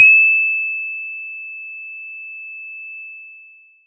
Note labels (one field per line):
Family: mallet percussion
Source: acoustic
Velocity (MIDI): 75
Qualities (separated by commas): bright, long release